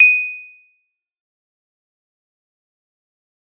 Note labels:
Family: mallet percussion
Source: acoustic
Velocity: 100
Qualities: bright, fast decay, percussive

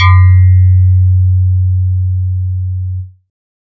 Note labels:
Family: synthesizer lead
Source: synthesizer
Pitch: F#2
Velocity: 127

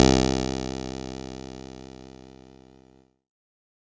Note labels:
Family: keyboard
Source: electronic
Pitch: C2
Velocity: 25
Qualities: bright

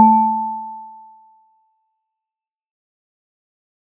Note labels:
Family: mallet percussion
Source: acoustic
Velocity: 100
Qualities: fast decay

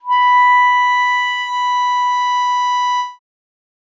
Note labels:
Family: reed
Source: acoustic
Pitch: B5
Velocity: 100

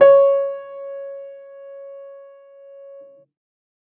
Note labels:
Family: keyboard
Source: acoustic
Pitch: C#5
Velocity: 100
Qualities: reverb

